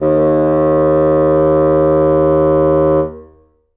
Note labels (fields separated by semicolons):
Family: reed; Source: acoustic; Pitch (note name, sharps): D#2; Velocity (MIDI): 127; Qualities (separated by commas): reverb